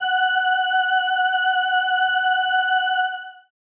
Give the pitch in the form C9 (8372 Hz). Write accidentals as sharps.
F#5 (740 Hz)